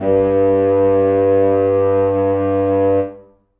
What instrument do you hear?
acoustic reed instrument